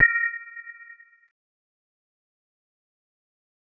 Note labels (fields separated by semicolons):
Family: mallet percussion; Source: synthesizer; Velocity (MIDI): 75; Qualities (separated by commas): fast decay, multiphonic, percussive